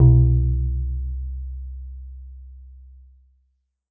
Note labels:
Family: guitar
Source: synthesizer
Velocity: 100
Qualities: dark

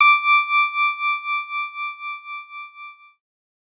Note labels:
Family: keyboard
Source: electronic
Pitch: D6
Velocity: 25

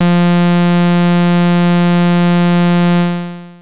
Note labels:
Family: bass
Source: synthesizer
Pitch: F3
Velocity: 100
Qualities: bright, distorted, long release

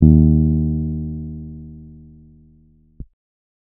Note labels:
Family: keyboard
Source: electronic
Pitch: D#2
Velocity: 50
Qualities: dark

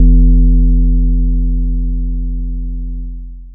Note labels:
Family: mallet percussion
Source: acoustic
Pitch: F1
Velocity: 25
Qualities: distorted, long release

